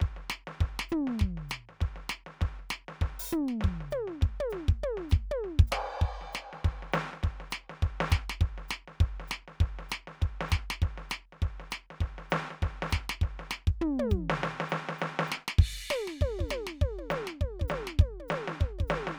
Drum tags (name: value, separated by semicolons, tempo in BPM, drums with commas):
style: rockabilly; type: beat; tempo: 200 BPM; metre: 4/4; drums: crash, open hi-hat, hi-hat pedal, snare, high tom, floor tom, kick